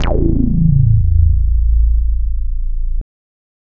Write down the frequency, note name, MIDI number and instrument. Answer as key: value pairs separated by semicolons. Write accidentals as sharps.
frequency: 27.5 Hz; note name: A0; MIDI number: 21; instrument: synthesizer bass